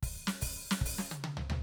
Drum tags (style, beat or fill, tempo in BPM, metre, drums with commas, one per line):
punk
fill
144 BPM
4/4
open hi-hat, hi-hat pedal, snare, high tom, floor tom, kick